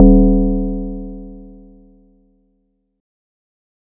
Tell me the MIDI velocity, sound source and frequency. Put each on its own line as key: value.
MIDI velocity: 25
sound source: acoustic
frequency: 38.89 Hz